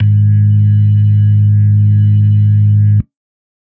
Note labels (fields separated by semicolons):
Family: organ; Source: electronic; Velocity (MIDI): 127; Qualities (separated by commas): dark